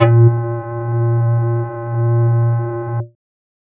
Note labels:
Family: flute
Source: synthesizer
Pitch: A#2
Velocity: 100

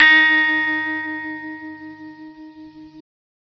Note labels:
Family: guitar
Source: electronic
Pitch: D#4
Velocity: 127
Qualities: reverb

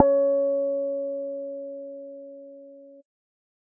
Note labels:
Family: bass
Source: synthesizer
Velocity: 50

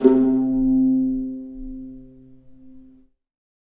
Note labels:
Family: string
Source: acoustic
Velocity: 75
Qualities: dark, reverb

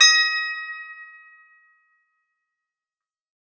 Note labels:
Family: guitar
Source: acoustic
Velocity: 25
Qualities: bright, fast decay

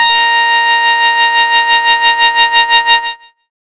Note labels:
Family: bass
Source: synthesizer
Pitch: A#5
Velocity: 100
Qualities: bright, distorted

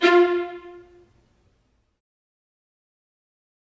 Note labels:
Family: string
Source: acoustic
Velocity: 75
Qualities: fast decay, reverb

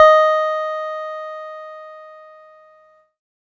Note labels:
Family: keyboard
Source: electronic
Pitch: D#5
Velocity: 100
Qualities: distorted

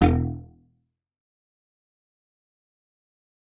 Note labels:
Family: guitar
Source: electronic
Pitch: E1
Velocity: 25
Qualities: fast decay, percussive

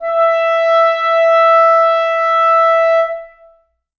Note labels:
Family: reed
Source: acoustic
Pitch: E5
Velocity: 100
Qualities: long release, reverb

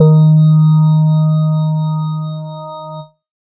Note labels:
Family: organ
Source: electronic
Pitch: D#3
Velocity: 25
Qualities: dark

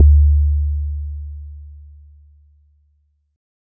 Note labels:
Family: mallet percussion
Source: acoustic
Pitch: D2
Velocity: 25

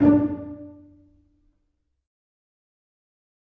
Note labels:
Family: string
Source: acoustic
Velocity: 100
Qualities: dark, fast decay, percussive, reverb

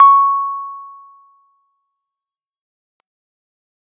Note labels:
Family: keyboard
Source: electronic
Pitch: C#6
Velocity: 75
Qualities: fast decay

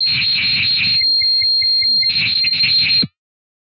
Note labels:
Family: guitar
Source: electronic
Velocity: 75

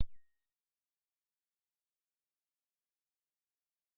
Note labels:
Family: bass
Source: synthesizer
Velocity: 75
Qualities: fast decay, percussive

